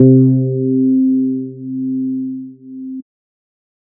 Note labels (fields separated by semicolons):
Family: bass; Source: synthesizer; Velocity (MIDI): 127